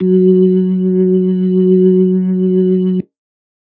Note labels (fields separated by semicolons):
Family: organ; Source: electronic; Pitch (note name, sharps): F#3; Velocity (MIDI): 50; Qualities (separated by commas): dark